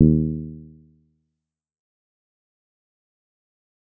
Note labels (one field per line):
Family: bass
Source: synthesizer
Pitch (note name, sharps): D#2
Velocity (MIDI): 75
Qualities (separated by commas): dark, fast decay, percussive